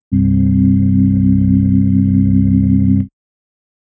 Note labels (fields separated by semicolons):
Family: organ; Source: electronic; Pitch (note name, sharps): C1; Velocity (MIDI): 25; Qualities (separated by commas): dark